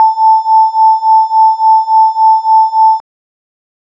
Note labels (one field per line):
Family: organ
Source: electronic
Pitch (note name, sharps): A5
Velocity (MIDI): 50